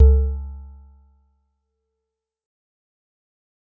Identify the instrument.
acoustic mallet percussion instrument